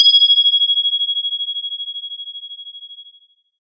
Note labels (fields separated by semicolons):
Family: guitar; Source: synthesizer; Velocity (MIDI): 100; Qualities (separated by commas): bright